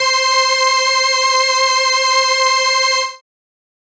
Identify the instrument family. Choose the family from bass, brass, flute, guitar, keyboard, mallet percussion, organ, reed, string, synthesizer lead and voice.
keyboard